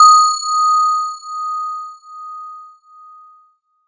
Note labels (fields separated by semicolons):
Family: mallet percussion; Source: electronic; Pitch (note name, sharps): D#6; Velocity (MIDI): 75; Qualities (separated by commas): bright, multiphonic